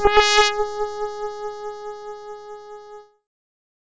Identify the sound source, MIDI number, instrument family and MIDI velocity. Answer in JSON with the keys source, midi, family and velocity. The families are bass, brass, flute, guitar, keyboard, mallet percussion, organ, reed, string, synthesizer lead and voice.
{"source": "synthesizer", "midi": 68, "family": "keyboard", "velocity": 127}